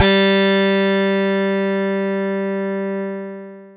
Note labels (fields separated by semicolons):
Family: keyboard; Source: electronic; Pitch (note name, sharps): G3; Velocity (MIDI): 50; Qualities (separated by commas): bright, long release